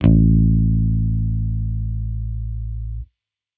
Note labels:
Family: bass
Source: electronic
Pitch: A1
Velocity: 25

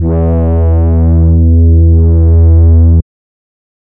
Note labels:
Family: reed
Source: synthesizer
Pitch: E2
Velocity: 25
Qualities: distorted, non-linear envelope

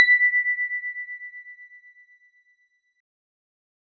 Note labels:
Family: keyboard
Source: electronic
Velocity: 100

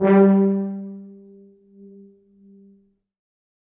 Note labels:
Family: brass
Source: acoustic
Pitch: G3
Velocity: 75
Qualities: reverb

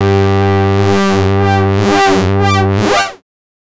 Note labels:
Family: bass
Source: synthesizer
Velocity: 25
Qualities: distorted, non-linear envelope

